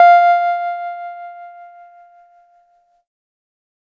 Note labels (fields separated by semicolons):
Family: keyboard; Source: electronic; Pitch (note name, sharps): F5; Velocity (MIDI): 50; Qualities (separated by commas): distorted